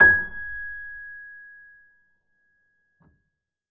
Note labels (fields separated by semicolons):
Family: keyboard; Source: acoustic; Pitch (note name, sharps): G#6; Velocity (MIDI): 25; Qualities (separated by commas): reverb